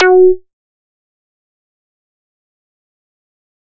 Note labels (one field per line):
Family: bass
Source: synthesizer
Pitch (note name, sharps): F#4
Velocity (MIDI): 75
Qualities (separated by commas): fast decay, percussive